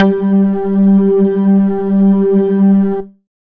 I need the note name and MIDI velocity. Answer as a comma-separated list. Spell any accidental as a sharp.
G3, 100